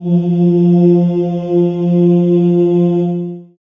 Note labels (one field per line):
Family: voice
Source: acoustic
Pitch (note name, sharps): F3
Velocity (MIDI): 50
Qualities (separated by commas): dark, long release, reverb